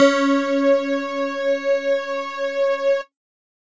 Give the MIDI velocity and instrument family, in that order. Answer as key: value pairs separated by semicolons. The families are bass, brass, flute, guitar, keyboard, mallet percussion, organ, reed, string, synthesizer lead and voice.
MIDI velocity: 50; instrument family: mallet percussion